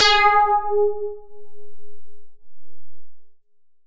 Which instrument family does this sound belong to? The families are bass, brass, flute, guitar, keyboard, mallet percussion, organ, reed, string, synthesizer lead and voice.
synthesizer lead